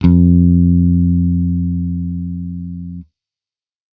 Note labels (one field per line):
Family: bass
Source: electronic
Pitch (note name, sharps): F2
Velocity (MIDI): 127